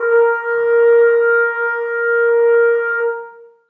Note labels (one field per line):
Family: brass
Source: acoustic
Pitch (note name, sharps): A#4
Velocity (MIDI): 25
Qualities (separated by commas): long release, reverb